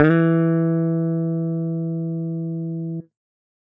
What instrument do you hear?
electronic guitar